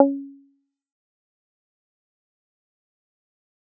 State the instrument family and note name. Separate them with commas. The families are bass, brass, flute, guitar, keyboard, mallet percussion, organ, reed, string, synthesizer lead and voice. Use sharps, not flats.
guitar, C#4